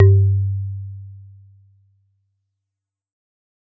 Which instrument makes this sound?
acoustic mallet percussion instrument